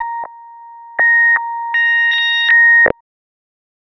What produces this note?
synthesizer bass